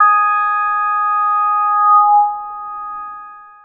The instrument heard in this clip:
synthesizer lead